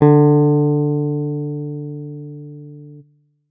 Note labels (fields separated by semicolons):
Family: guitar; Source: electronic; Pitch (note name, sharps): D3; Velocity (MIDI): 25